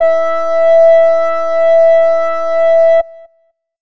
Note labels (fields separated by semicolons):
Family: flute; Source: acoustic; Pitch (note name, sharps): E5; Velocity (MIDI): 75